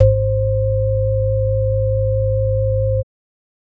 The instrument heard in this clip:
electronic organ